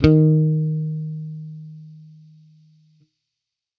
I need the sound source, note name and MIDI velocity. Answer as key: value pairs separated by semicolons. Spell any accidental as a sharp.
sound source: electronic; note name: D#3; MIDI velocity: 75